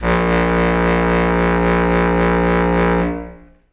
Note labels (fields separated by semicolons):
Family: reed; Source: acoustic; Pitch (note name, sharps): A#1; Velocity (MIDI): 100; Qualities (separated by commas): long release, reverb